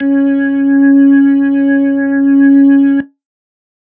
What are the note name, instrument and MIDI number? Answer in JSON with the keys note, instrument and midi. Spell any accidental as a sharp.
{"note": "C#4", "instrument": "electronic organ", "midi": 61}